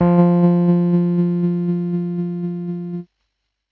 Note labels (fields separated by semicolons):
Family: keyboard; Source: electronic; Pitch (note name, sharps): F3; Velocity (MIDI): 75; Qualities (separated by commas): distorted, tempo-synced